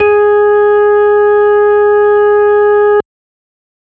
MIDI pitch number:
68